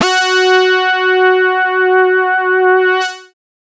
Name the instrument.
synthesizer bass